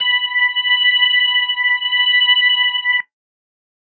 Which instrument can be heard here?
electronic organ